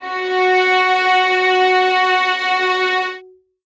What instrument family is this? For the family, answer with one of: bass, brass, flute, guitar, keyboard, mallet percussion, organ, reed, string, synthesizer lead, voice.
string